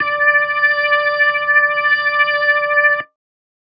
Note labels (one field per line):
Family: keyboard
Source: electronic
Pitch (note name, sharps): D5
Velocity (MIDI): 25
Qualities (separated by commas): distorted